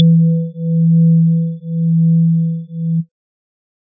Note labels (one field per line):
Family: organ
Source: electronic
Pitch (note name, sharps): E3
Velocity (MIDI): 25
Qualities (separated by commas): dark